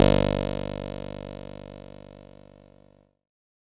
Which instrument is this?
electronic keyboard